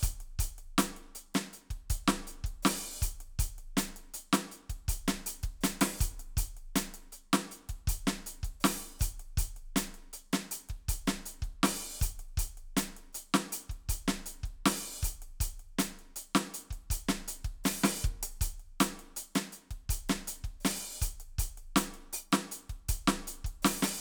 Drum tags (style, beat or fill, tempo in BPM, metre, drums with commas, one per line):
funk
beat
80 BPM
4/4
closed hi-hat, open hi-hat, hi-hat pedal, snare, kick